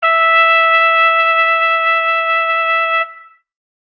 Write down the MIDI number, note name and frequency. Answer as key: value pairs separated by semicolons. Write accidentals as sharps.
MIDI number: 76; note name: E5; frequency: 659.3 Hz